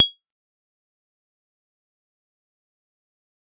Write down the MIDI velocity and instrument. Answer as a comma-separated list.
25, electronic mallet percussion instrument